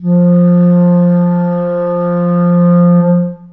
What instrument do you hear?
acoustic reed instrument